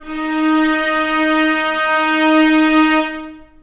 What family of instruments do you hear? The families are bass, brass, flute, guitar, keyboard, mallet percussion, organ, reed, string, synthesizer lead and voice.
string